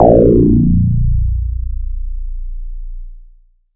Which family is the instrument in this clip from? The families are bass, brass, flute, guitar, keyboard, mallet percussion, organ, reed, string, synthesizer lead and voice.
bass